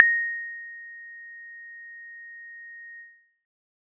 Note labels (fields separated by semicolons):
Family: guitar; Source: synthesizer; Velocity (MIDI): 25